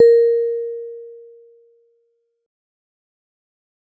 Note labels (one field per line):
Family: mallet percussion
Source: acoustic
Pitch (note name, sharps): A#4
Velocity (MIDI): 50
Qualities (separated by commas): fast decay